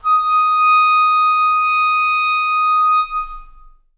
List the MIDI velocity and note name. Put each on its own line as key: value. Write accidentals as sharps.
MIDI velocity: 50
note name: D#6